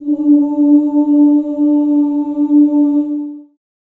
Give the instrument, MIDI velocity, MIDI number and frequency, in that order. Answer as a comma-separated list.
acoustic voice, 127, 62, 293.7 Hz